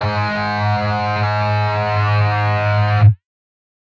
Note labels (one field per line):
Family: guitar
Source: synthesizer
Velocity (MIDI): 75